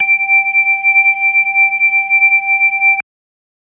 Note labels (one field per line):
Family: organ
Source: electronic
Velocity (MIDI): 100